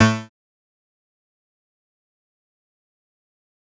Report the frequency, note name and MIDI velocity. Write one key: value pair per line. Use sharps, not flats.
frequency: 110 Hz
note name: A2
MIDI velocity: 50